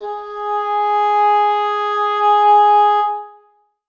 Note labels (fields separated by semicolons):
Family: reed; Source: acoustic; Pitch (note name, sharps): G#4; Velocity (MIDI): 100; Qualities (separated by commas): reverb